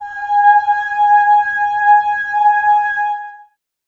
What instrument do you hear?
acoustic voice